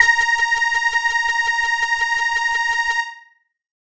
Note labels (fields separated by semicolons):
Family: keyboard; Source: electronic; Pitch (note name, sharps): A#5; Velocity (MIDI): 127; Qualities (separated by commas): bright, distorted